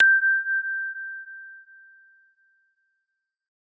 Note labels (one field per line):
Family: mallet percussion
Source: acoustic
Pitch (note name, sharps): G6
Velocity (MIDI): 127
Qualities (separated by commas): bright, non-linear envelope